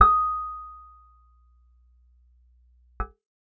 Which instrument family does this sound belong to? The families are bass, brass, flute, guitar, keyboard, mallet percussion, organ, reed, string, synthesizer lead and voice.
guitar